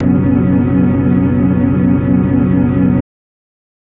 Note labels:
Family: organ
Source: electronic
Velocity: 127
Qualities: dark

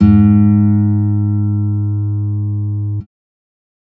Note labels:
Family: guitar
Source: electronic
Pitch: G#2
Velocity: 100

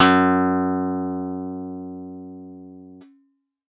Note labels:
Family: guitar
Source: synthesizer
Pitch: F#2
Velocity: 25

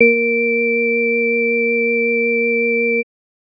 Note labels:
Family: organ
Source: electronic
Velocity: 25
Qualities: multiphonic

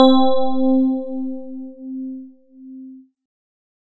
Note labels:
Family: keyboard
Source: electronic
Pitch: C4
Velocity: 127

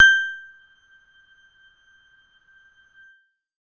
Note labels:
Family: keyboard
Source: electronic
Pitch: G6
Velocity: 127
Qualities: percussive, reverb

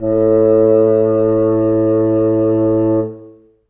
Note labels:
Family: reed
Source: acoustic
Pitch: A2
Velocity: 25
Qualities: reverb

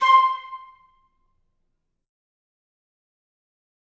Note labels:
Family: reed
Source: acoustic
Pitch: C6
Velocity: 127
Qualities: fast decay, percussive, reverb

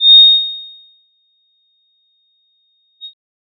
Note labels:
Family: bass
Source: synthesizer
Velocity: 100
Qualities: bright

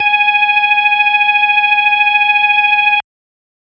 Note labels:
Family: organ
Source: electronic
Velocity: 100

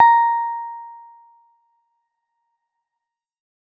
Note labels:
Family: keyboard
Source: electronic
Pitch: A#5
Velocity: 50

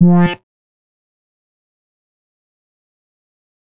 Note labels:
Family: bass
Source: synthesizer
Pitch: F3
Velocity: 75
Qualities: fast decay, percussive

